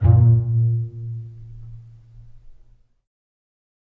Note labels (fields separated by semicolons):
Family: string; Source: acoustic; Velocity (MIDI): 25; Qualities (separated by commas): dark, reverb